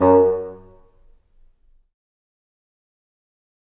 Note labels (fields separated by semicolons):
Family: reed; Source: acoustic; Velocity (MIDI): 75; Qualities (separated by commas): fast decay, percussive, reverb